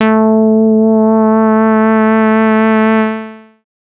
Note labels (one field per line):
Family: bass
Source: synthesizer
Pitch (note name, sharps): A3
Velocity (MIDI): 127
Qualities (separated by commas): distorted, long release